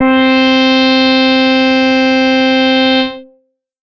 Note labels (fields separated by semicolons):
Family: bass; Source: synthesizer; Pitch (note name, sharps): C4; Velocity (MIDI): 75; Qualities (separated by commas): distorted